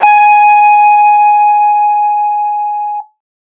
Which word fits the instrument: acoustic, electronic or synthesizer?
electronic